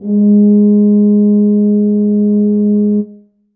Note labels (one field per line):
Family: brass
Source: acoustic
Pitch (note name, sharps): G#3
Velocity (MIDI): 75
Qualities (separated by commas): dark, reverb